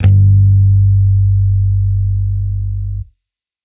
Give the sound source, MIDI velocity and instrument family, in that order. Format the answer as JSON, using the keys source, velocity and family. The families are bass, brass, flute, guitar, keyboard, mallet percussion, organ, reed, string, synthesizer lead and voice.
{"source": "electronic", "velocity": 100, "family": "bass"}